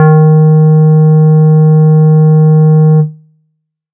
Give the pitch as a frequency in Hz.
155.6 Hz